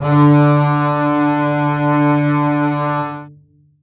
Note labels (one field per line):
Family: string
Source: acoustic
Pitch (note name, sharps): D3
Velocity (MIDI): 127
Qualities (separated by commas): reverb